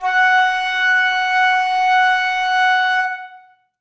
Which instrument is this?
acoustic flute